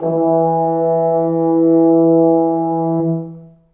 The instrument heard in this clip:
acoustic brass instrument